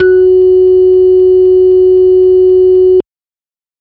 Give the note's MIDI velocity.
127